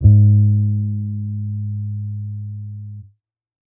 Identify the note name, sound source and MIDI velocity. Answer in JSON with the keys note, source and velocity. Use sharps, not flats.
{"note": "G#2", "source": "electronic", "velocity": 50}